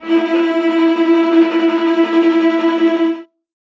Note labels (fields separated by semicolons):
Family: string; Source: acoustic; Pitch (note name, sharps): E4; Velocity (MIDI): 100; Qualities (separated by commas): bright, non-linear envelope, reverb